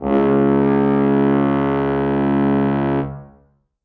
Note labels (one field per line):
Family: brass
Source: acoustic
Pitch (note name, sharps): C#2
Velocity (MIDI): 100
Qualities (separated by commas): reverb